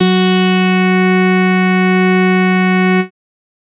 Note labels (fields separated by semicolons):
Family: bass; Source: synthesizer; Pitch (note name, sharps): F#3; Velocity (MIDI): 75; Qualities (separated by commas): bright, distorted